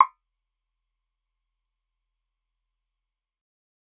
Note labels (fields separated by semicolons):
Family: bass; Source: synthesizer; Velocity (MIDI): 100; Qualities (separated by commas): percussive